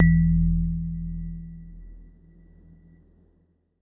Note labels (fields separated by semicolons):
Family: keyboard; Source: electronic; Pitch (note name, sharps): E1; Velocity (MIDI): 100; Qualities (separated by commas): dark